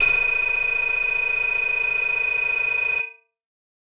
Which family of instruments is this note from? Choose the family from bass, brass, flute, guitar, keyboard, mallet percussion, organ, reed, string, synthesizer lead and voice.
keyboard